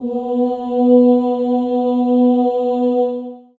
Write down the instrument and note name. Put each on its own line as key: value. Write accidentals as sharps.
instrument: acoustic voice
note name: B3